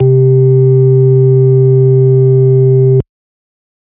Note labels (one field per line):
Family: organ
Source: electronic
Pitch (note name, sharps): C3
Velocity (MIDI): 127